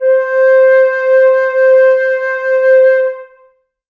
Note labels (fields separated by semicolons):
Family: flute; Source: acoustic; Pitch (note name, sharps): C5; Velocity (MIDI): 100; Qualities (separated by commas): reverb